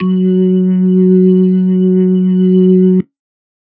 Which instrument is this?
electronic organ